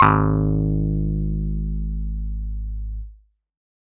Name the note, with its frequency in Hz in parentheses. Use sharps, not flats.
G#1 (51.91 Hz)